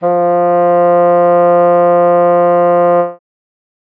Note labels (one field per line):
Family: reed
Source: acoustic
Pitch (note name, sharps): F3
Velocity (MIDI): 75